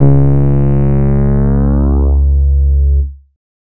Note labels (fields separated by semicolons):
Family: bass; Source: synthesizer; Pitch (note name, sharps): C#2; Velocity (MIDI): 25; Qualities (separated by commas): distorted